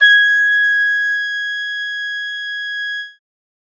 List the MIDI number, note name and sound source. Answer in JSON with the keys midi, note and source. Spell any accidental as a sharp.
{"midi": 92, "note": "G#6", "source": "acoustic"}